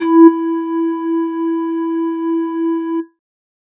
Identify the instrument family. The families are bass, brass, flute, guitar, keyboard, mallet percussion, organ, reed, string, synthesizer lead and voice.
flute